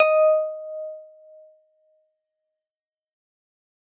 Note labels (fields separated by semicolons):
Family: keyboard; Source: electronic; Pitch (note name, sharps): D#5; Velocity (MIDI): 127; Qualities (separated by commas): fast decay